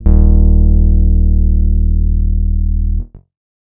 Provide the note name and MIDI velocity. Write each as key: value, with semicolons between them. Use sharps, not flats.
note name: D#1; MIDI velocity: 75